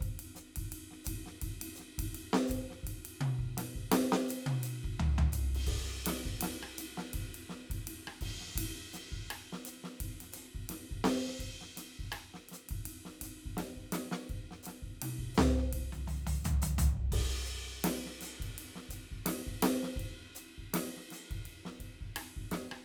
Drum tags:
New Orleans funk
beat
84 BPM
4/4
crash, ride, closed hi-hat, open hi-hat, hi-hat pedal, snare, cross-stick, high tom, floor tom, kick

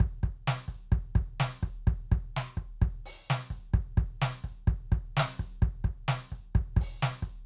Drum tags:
rock
beat
128 BPM
4/4
open hi-hat, hi-hat pedal, snare, kick

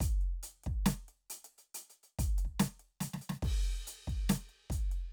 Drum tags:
hip-hop
beat
140 BPM
4/4
crash, closed hi-hat, snare, kick

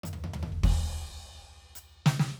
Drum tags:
hip-hop
fill
100 BPM
4/4
crash, percussion, snare, mid tom, floor tom, kick

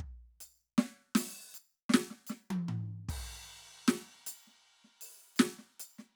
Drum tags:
country
beat
78 BPM
4/4
crash, percussion, snare, high tom, floor tom, kick

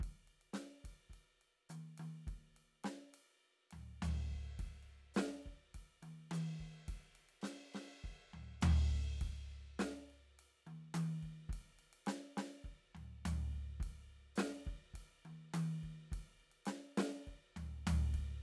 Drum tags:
Motown
beat
104 BPM
4/4
ride, hi-hat pedal, snare, high tom, floor tom, kick

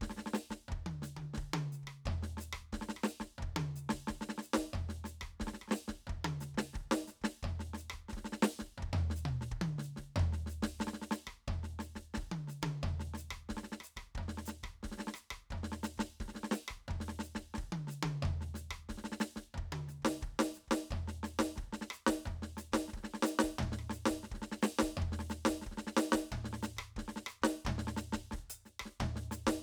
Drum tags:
samba
beat
89 BPM
4/4
closed hi-hat, hi-hat pedal, snare, cross-stick, high tom, mid tom, floor tom, kick

